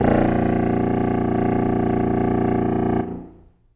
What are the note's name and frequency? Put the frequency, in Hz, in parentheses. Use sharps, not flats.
A#0 (29.14 Hz)